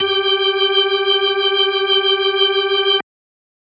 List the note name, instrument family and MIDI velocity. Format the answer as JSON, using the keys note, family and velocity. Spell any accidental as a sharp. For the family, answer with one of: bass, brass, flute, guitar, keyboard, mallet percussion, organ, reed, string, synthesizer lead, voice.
{"note": "G4", "family": "organ", "velocity": 50}